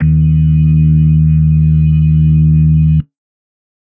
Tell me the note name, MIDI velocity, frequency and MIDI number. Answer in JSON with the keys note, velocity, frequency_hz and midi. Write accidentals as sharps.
{"note": "D#2", "velocity": 127, "frequency_hz": 77.78, "midi": 39}